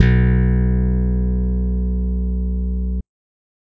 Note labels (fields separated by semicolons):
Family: bass; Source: electronic; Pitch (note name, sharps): B1; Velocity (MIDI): 50; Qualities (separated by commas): bright